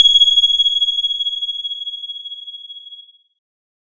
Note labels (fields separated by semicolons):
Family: keyboard; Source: electronic; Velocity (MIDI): 25; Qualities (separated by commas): bright